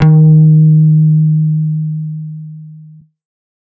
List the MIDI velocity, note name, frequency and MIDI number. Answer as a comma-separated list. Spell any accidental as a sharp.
75, D#3, 155.6 Hz, 51